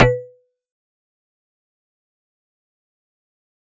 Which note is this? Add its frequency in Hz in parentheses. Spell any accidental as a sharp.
B2 (123.5 Hz)